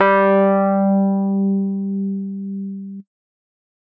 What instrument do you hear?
electronic keyboard